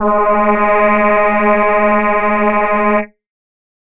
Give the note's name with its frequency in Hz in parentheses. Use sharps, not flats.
G#3 (207.7 Hz)